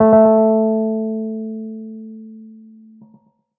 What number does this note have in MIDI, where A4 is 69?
57